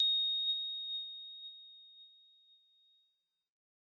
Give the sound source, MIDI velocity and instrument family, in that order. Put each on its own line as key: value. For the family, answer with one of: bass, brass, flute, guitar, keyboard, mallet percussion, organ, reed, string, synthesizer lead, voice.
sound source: electronic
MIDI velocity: 75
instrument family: keyboard